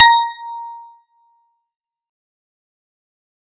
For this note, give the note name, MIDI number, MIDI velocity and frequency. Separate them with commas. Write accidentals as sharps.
A#5, 82, 100, 932.3 Hz